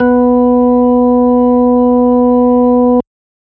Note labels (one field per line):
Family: organ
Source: electronic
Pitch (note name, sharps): B3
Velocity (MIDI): 75